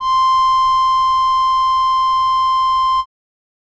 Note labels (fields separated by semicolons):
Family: reed; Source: acoustic; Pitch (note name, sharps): C6; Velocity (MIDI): 25